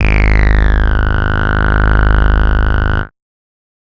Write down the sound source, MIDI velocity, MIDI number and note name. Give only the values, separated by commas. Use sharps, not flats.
synthesizer, 75, 20, G#0